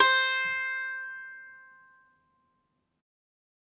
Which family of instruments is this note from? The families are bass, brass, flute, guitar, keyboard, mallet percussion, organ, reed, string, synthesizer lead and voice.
guitar